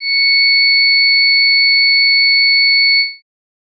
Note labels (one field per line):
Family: organ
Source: electronic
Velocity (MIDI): 100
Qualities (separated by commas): bright